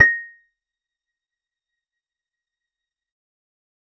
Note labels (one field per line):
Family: guitar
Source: acoustic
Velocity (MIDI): 75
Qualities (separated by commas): fast decay, percussive